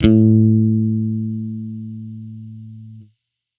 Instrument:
electronic bass